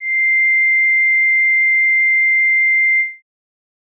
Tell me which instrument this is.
electronic organ